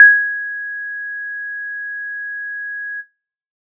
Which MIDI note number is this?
92